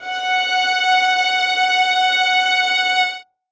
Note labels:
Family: string; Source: acoustic; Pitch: F#5; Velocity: 75; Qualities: reverb

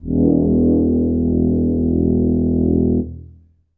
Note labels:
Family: brass; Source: acoustic; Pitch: E1; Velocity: 25; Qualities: dark, reverb

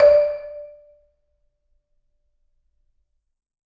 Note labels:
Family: mallet percussion; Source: acoustic; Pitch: D5; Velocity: 127; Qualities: dark, percussive, reverb

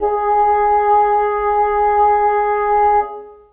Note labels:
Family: reed; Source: acoustic; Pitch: G#4; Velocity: 50; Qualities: reverb

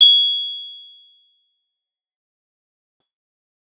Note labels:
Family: guitar; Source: acoustic; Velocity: 127; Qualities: bright, distorted, fast decay

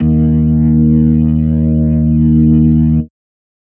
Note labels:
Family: organ; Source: electronic; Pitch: D#2; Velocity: 100; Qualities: dark, distorted

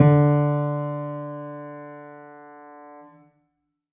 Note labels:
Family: keyboard; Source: acoustic; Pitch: D3; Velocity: 75

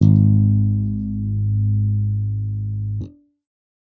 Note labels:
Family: bass; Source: electronic; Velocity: 25

